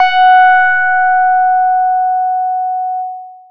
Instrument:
synthesizer bass